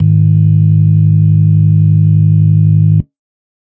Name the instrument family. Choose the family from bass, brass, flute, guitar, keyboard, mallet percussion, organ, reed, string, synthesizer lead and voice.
organ